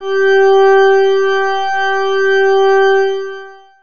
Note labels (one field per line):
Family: organ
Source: electronic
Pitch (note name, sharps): G4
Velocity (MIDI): 127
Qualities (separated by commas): distorted, long release